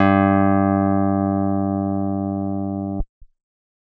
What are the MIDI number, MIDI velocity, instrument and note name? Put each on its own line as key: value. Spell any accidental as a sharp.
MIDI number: 43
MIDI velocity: 127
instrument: electronic keyboard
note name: G2